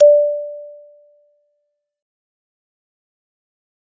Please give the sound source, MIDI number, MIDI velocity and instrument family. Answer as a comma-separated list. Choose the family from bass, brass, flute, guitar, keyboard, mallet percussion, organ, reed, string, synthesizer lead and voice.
acoustic, 74, 127, mallet percussion